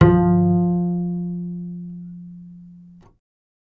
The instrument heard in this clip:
electronic bass